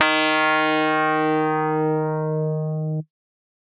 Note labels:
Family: keyboard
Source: electronic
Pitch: D#3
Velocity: 127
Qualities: distorted

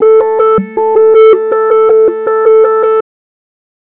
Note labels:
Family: bass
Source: synthesizer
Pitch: A4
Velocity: 127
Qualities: tempo-synced

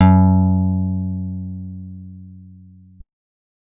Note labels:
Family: guitar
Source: acoustic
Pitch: F#2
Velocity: 100

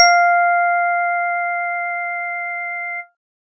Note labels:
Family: organ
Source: electronic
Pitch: F5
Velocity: 75

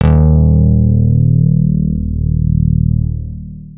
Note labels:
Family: guitar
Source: electronic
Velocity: 127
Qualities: long release

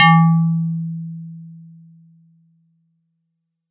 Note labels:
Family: mallet percussion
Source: acoustic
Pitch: E3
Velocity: 127

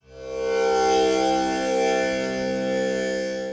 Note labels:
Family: guitar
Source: acoustic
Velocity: 100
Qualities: long release, multiphonic, reverb

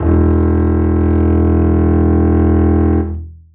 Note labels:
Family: string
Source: acoustic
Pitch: E1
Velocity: 127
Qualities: long release, reverb

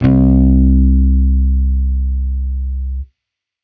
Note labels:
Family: bass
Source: electronic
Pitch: C2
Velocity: 75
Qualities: distorted

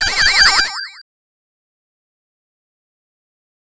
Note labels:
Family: bass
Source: synthesizer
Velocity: 50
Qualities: bright, distorted, fast decay, multiphonic

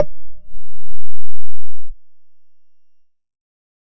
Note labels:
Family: bass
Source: synthesizer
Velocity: 25

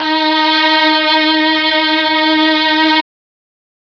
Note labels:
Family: string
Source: electronic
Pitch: D#4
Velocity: 127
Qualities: distorted, reverb

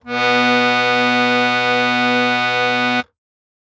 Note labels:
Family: keyboard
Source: acoustic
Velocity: 25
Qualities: bright

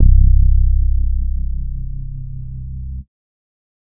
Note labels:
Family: bass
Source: synthesizer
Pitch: C1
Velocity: 25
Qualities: dark, distorted

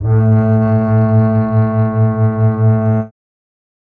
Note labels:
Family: string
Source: acoustic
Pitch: A2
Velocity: 25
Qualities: reverb

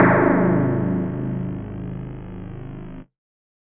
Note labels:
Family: mallet percussion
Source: electronic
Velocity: 25

